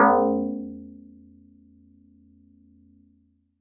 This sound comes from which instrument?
acoustic mallet percussion instrument